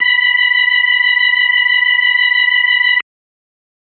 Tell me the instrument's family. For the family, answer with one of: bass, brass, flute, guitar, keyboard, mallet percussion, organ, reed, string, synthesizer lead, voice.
organ